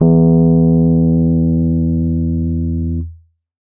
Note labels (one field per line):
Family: keyboard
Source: electronic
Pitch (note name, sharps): E2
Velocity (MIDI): 100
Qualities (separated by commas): dark